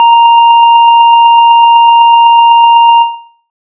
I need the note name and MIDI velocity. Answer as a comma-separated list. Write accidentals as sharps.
A#5, 127